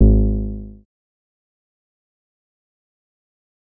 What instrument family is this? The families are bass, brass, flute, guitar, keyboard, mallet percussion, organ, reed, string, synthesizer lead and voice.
synthesizer lead